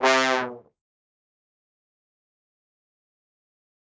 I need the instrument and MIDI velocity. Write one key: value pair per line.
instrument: acoustic brass instrument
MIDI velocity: 50